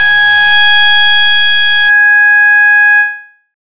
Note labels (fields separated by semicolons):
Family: bass; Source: synthesizer; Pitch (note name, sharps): G#5; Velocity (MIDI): 127; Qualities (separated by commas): bright, distorted